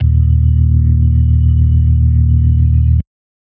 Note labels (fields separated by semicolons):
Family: organ; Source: electronic; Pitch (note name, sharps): D#1; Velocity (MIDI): 50; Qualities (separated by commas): dark